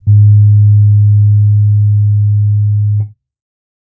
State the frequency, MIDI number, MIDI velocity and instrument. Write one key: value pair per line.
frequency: 103.8 Hz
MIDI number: 44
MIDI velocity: 25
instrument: electronic keyboard